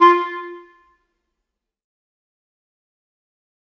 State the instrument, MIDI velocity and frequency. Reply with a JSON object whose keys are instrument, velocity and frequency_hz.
{"instrument": "acoustic reed instrument", "velocity": 75, "frequency_hz": 349.2}